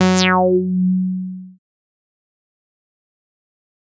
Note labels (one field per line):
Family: bass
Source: synthesizer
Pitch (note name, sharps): F#3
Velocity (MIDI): 127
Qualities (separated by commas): bright, distorted, fast decay